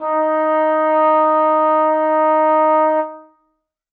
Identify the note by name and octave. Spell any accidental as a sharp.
D#4